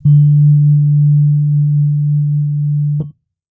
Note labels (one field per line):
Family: keyboard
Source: electronic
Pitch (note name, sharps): D3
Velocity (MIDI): 25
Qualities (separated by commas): dark